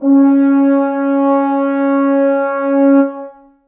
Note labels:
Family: brass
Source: acoustic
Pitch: C#4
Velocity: 100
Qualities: dark, long release, reverb

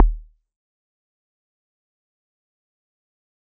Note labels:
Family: mallet percussion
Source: acoustic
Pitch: D#1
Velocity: 100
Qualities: fast decay, percussive

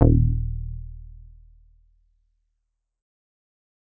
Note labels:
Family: bass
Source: synthesizer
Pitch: D#1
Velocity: 25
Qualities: dark, distorted

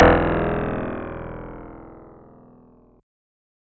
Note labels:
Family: synthesizer lead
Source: synthesizer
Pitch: E0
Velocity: 100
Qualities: bright, distorted

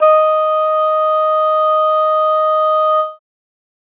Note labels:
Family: reed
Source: acoustic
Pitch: D#5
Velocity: 25

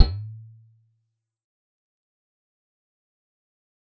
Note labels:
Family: guitar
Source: acoustic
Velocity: 127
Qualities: fast decay, percussive

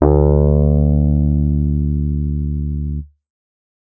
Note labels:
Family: keyboard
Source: electronic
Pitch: D2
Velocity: 100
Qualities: distorted

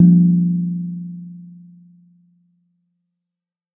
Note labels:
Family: mallet percussion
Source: acoustic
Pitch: F3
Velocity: 100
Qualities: dark, reverb

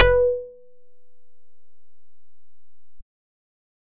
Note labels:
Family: bass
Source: synthesizer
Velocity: 75

